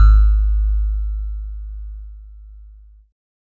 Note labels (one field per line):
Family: keyboard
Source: electronic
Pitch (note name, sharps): G#1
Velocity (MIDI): 75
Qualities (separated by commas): distorted